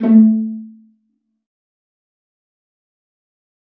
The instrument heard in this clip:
acoustic string instrument